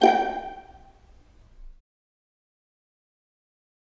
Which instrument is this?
acoustic string instrument